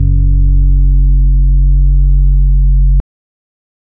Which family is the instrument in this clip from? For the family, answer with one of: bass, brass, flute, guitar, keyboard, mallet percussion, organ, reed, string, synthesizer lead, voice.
organ